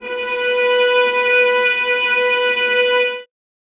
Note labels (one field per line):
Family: string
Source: acoustic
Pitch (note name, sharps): B4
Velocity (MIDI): 25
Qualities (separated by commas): reverb